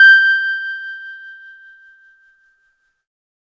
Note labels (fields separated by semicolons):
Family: keyboard; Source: electronic; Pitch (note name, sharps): G6; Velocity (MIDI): 50